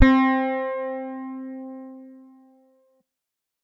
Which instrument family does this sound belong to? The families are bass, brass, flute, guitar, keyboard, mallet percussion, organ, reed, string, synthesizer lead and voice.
guitar